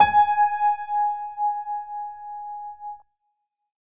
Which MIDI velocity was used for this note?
100